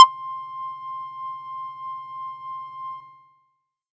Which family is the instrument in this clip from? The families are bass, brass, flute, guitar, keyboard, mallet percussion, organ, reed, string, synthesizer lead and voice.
bass